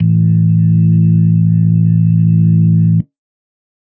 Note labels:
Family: organ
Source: electronic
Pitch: A1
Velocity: 75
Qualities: dark

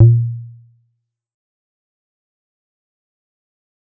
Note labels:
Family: bass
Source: synthesizer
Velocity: 50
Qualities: fast decay, percussive

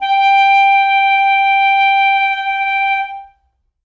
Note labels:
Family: reed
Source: acoustic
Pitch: G5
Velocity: 75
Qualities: reverb

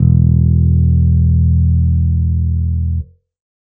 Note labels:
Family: bass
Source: electronic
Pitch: E1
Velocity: 50

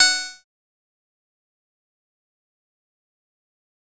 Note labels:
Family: bass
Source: synthesizer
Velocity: 75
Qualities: fast decay, percussive

